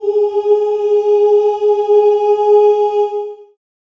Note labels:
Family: voice; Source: acoustic; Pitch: G#4; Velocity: 127; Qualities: long release, reverb

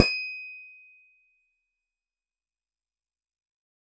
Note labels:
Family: keyboard; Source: electronic; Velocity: 25; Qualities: fast decay, percussive

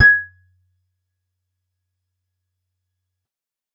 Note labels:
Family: guitar; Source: acoustic; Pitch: G#6; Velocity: 50; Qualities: percussive

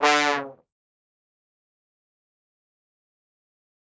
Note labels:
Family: brass; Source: acoustic; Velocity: 127; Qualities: bright, fast decay, percussive, reverb

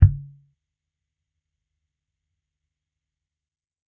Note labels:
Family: bass; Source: electronic; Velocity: 25; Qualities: fast decay, percussive

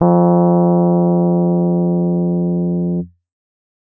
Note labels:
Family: keyboard; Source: electronic; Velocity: 127; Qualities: distorted

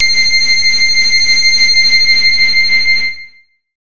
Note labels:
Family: bass; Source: synthesizer; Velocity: 127; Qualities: bright, distorted

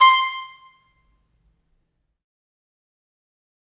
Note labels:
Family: reed; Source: acoustic; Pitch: C6; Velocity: 75; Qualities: fast decay, percussive, reverb

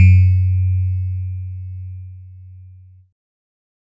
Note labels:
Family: keyboard; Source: electronic; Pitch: F#2; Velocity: 75; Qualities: distorted

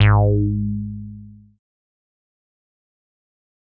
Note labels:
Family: bass; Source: synthesizer; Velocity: 50; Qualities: distorted, fast decay

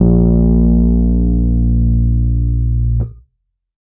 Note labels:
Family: keyboard; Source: electronic; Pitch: A#1; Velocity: 75; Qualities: dark, distorted

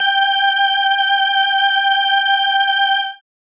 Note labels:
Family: keyboard; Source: synthesizer; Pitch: G5; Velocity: 127; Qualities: bright

